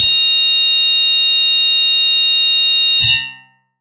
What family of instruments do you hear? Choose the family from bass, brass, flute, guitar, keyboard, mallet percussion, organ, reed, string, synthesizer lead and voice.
guitar